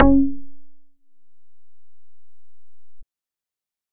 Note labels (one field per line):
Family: bass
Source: synthesizer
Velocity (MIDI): 50